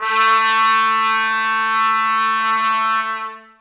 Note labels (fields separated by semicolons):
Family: brass; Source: acoustic; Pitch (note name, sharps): A3; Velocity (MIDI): 127; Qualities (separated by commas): bright, long release, reverb